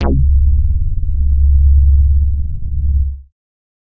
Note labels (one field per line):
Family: bass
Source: synthesizer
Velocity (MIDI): 75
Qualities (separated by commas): distorted